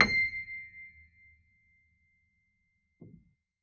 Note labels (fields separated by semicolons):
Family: keyboard; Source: acoustic; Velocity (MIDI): 50